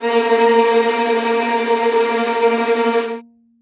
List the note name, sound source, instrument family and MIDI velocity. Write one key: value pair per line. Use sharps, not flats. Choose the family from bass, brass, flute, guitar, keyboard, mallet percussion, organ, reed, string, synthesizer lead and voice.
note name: A#3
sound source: acoustic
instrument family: string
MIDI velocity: 100